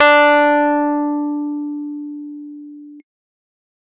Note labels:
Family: keyboard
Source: electronic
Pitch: D4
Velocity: 127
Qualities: distorted

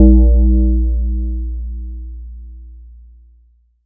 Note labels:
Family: mallet percussion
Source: electronic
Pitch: A#1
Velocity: 75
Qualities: multiphonic

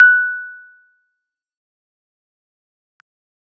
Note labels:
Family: keyboard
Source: electronic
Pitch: F#6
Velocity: 25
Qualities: fast decay, percussive

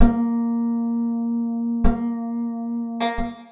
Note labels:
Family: guitar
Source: acoustic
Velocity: 100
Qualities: percussive, reverb

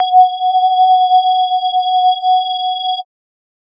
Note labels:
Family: mallet percussion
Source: electronic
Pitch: F#5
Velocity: 25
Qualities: multiphonic, non-linear envelope

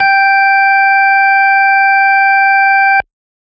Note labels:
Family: organ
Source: electronic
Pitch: G5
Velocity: 50

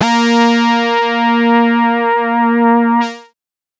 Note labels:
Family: bass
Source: synthesizer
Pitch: A#3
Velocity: 25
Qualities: distorted, multiphonic

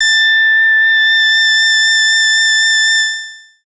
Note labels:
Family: bass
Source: synthesizer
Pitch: A6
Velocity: 75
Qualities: long release

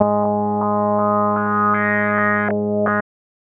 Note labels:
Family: bass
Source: synthesizer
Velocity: 25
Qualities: tempo-synced

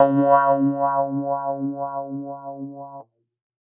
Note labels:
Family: keyboard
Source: electronic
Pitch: C#3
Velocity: 50

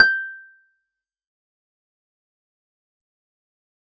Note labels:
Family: guitar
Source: acoustic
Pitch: G6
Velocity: 75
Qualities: fast decay, percussive

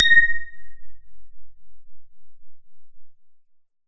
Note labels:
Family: synthesizer lead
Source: synthesizer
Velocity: 100

